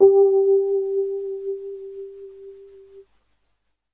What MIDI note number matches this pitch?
67